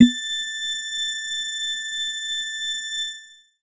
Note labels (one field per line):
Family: organ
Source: electronic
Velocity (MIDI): 100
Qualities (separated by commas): reverb